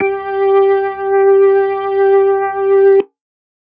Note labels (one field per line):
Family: organ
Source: electronic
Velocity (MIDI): 25